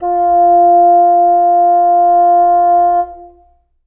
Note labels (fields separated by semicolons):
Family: reed; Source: acoustic; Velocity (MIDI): 50; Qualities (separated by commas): reverb